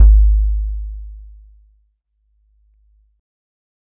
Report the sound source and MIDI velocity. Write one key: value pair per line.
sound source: electronic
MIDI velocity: 25